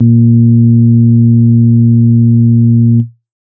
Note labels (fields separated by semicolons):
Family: organ; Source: electronic; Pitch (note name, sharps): A#2; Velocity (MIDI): 50; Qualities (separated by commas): dark